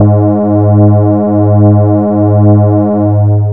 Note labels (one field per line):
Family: bass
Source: synthesizer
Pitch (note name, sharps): G#2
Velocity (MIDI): 75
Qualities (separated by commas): long release